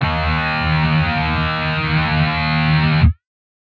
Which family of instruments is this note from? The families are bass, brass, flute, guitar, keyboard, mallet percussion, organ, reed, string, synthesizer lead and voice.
guitar